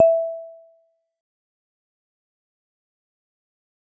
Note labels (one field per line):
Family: mallet percussion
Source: acoustic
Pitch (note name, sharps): E5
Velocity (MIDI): 25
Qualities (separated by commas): fast decay, percussive